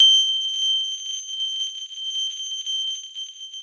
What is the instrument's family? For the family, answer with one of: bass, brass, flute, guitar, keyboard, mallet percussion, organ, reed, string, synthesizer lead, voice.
guitar